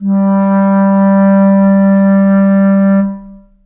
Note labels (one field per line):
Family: reed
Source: acoustic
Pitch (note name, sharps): G3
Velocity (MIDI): 50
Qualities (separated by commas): dark, long release, reverb